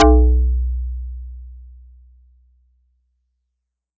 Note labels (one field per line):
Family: mallet percussion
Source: acoustic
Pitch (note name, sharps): B1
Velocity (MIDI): 127